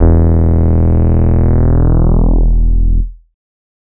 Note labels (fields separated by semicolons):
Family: bass; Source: synthesizer; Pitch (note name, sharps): E1; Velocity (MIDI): 50; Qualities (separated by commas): distorted